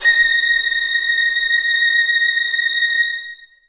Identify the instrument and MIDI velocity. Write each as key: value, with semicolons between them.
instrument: acoustic string instrument; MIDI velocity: 127